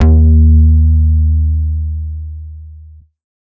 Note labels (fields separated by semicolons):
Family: bass; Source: synthesizer; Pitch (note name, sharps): D#2; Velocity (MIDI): 100; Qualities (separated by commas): distorted